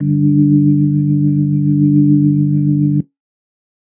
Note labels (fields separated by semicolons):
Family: organ; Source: electronic; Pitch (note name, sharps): G1; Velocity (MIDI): 25